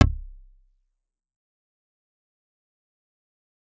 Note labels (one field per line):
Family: guitar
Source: electronic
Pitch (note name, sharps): C1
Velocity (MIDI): 127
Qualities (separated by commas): fast decay, percussive